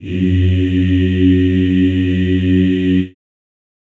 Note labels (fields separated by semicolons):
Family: voice; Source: acoustic; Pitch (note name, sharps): F#2; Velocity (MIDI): 127; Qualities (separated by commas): reverb